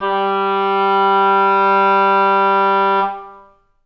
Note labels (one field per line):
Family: reed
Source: acoustic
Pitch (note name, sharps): G3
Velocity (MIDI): 75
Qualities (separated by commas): long release, reverb